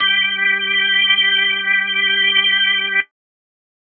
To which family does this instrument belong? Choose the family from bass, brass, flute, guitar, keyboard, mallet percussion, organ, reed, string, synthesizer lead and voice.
organ